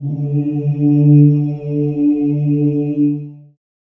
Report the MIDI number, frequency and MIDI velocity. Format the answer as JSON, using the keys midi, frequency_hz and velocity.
{"midi": 50, "frequency_hz": 146.8, "velocity": 75}